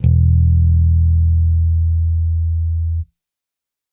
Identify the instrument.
electronic bass